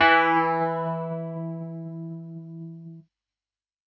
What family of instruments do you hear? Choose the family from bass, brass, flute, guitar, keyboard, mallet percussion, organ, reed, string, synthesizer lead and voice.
keyboard